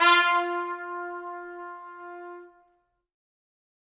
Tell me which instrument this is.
acoustic brass instrument